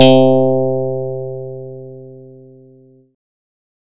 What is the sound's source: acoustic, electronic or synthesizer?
synthesizer